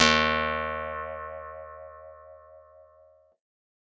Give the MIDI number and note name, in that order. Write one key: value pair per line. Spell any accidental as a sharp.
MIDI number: 39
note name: D#2